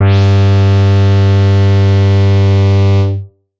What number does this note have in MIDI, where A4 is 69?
43